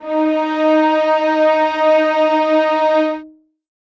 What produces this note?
acoustic string instrument